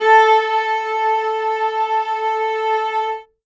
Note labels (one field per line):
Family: string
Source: acoustic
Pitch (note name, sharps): A4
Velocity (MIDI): 127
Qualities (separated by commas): reverb